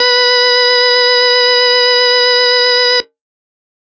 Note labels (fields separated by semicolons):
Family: organ; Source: electronic; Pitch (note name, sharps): B4; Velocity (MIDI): 25